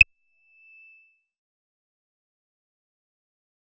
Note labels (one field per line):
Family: bass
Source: synthesizer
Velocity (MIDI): 127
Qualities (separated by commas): distorted, fast decay, percussive